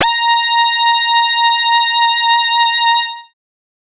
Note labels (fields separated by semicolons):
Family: bass; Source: synthesizer; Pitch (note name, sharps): A#5; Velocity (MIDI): 127; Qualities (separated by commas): bright, distorted, multiphonic